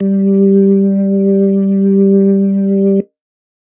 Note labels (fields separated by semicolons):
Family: organ; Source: electronic; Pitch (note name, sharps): G3; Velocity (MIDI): 25; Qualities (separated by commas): dark